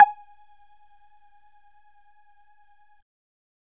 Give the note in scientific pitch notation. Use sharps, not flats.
G#5